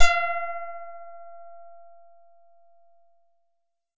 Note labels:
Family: guitar; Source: synthesizer; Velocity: 25

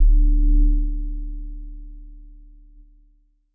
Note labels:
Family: keyboard; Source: electronic; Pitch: D1; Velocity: 75; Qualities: dark

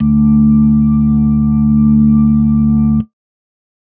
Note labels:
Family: organ; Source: electronic; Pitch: D2; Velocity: 75; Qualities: dark

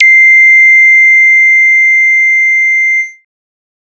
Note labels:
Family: bass; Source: synthesizer; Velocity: 75

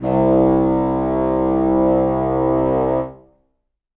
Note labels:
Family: reed; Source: acoustic; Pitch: C2; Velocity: 25; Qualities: reverb

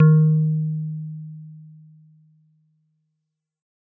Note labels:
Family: guitar; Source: synthesizer; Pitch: D#3; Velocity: 75; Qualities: dark

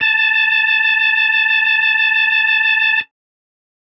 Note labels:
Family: organ; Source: electronic; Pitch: A5; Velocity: 50

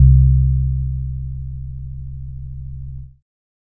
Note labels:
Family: keyboard; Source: electronic; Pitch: C2; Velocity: 25; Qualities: dark

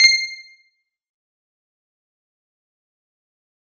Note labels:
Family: guitar; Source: electronic; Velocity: 75; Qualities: fast decay, percussive

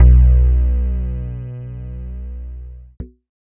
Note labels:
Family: keyboard; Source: electronic; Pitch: B1; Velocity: 50; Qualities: dark, distorted

